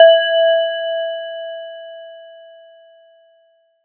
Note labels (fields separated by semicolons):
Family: mallet percussion; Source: acoustic; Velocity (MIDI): 25; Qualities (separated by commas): multiphonic